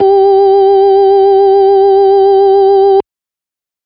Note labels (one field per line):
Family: organ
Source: electronic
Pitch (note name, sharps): G4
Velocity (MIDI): 25